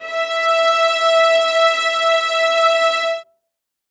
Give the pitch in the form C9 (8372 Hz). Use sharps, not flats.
E5 (659.3 Hz)